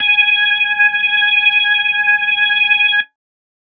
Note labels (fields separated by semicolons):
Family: keyboard; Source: electronic; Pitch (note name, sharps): G#5; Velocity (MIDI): 50; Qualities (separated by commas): distorted